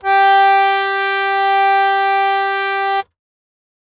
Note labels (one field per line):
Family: keyboard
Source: acoustic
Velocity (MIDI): 50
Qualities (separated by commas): bright